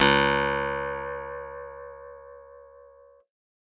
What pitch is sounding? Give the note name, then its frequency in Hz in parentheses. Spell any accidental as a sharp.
C#2 (69.3 Hz)